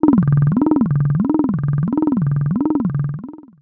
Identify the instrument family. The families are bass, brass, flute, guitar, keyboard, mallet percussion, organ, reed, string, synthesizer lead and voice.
voice